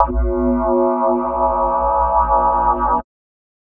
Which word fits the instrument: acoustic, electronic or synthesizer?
electronic